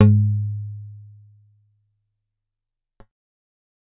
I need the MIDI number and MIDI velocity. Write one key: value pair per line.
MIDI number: 44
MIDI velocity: 50